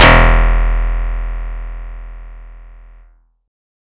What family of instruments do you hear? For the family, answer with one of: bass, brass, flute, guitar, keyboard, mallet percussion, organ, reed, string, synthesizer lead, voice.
guitar